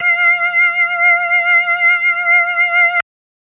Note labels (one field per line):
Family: organ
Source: electronic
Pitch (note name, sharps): F5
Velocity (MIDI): 100